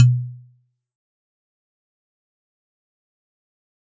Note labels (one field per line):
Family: mallet percussion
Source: acoustic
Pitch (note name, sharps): B2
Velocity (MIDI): 75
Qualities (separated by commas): fast decay, percussive